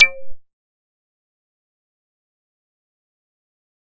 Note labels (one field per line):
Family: bass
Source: synthesizer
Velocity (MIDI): 75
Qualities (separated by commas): distorted, fast decay, percussive